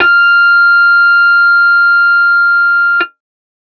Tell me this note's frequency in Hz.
1397 Hz